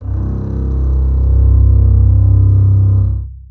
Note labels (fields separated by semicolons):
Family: string; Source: acoustic; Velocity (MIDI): 100; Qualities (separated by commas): long release, reverb